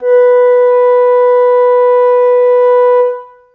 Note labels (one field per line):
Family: flute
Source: acoustic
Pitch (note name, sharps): B4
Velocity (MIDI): 75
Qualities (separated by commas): reverb